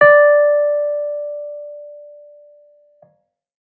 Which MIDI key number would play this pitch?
74